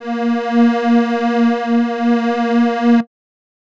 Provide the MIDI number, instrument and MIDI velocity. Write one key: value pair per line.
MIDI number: 58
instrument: acoustic reed instrument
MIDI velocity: 127